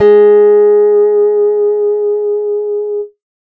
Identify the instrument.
acoustic guitar